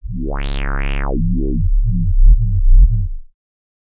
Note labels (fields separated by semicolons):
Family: bass; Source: synthesizer; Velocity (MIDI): 75; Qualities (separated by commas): distorted, non-linear envelope